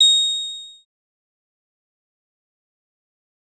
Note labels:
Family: synthesizer lead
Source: synthesizer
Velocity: 75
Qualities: bright, distorted, fast decay

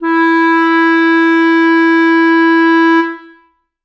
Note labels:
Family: reed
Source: acoustic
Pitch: E4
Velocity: 127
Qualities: reverb

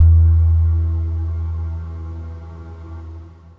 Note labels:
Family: guitar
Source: electronic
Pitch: E2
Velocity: 50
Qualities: dark, long release

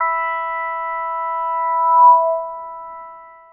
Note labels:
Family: synthesizer lead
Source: synthesizer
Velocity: 75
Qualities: long release

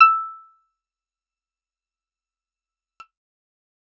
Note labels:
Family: guitar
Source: acoustic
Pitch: E6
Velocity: 100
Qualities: fast decay, percussive

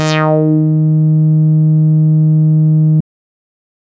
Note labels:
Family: bass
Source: synthesizer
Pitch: D#3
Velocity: 100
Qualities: distorted

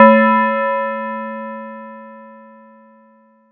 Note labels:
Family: mallet percussion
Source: acoustic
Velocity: 127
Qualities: multiphonic

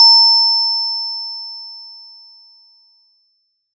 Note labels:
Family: mallet percussion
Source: acoustic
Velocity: 127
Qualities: bright

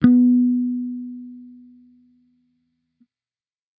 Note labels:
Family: bass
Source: electronic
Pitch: B3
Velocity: 50

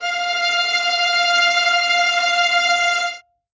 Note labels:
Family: string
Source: acoustic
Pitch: F5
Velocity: 75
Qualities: bright, non-linear envelope, reverb

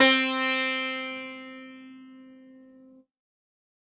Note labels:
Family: guitar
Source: acoustic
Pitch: C4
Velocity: 75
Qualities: bright

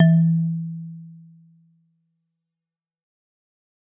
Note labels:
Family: mallet percussion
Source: acoustic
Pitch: E3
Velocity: 100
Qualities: dark, fast decay, reverb

